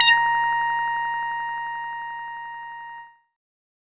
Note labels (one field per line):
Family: bass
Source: synthesizer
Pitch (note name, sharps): A#5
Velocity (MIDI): 127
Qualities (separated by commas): distorted